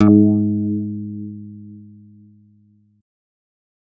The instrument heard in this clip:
synthesizer bass